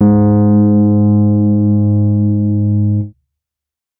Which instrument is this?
electronic keyboard